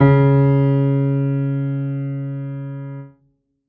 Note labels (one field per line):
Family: keyboard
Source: acoustic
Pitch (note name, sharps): C#3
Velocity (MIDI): 75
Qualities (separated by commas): reverb